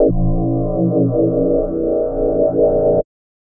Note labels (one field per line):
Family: mallet percussion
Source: electronic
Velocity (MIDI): 100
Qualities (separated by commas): multiphonic, non-linear envelope